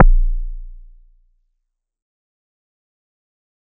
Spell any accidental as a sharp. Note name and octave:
A#0